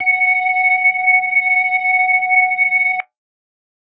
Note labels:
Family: organ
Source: electronic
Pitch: F#5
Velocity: 25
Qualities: distorted

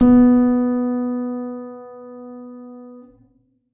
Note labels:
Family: keyboard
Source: acoustic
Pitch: B3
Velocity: 75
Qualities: reverb

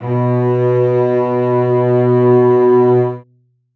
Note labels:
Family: string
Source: acoustic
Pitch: B2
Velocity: 100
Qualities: reverb

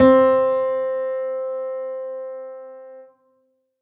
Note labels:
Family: keyboard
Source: acoustic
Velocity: 100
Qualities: reverb

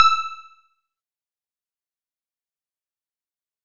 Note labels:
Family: bass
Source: synthesizer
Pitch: E6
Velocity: 127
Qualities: fast decay, percussive

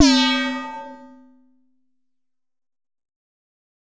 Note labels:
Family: bass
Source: synthesizer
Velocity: 75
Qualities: bright, distorted

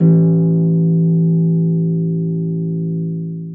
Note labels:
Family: string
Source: acoustic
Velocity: 100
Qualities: long release, reverb

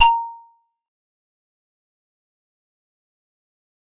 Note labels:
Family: keyboard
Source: acoustic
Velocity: 75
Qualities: fast decay, percussive

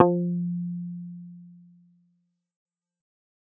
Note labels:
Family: bass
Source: synthesizer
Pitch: F3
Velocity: 75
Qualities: fast decay

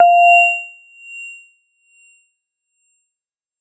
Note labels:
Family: mallet percussion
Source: electronic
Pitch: F5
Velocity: 127

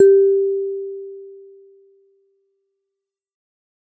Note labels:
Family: mallet percussion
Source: acoustic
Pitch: G4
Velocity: 75

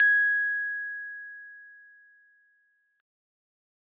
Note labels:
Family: keyboard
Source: acoustic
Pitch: G#6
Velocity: 50

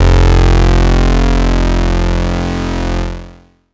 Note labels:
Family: bass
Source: synthesizer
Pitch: F1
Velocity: 127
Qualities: bright, distorted, long release

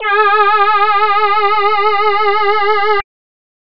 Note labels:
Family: voice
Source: synthesizer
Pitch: G#4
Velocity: 75

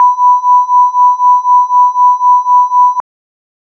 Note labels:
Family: organ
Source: electronic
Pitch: B5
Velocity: 25

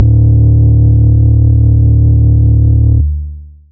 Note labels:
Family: bass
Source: synthesizer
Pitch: D1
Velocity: 100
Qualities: long release, multiphonic

